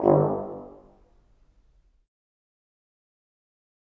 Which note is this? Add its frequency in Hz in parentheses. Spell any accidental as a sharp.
G1 (49 Hz)